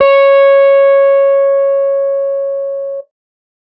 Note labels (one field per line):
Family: guitar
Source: electronic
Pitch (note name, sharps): C#5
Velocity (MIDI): 25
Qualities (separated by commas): distorted